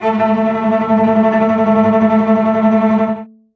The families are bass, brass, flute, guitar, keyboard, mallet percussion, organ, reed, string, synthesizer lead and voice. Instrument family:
string